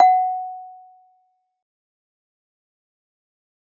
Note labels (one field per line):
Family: mallet percussion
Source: acoustic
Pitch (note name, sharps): F#5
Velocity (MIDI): 50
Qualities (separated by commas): fast decay